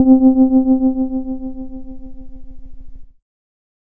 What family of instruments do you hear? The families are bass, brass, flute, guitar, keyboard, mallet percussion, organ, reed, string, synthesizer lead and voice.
keyboard